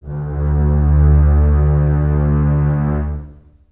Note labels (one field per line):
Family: string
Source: acoustic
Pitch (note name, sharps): D2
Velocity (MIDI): 25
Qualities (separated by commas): long release, reverb